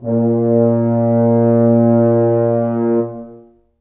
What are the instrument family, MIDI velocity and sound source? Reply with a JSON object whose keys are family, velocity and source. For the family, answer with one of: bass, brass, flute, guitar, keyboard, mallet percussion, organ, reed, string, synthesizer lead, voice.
{"family": "brass", "velocity": 75, "source": "acoustic"}